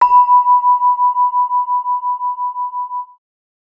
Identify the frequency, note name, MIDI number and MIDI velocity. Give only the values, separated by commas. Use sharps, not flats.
987.8 Hz, B5, 83, 75